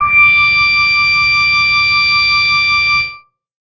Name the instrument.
synthesizer bass